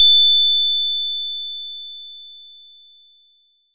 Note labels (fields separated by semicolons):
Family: bass; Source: synthesizer; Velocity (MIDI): 25; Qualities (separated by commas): bright, distorted